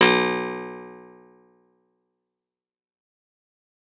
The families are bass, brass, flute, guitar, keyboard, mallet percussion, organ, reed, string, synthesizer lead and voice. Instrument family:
guitar